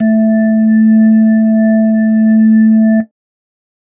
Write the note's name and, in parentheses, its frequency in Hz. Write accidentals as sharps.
A3 (220 Hz)